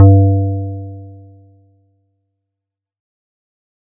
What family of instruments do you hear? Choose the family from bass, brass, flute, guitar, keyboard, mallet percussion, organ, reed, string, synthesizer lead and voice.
keyboard